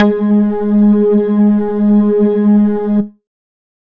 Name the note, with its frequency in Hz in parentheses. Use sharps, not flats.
G#3 (207.7 Hz)